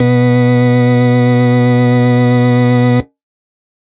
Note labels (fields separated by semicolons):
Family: organ; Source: electronic; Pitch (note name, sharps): B2; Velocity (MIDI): 50; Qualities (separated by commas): distorted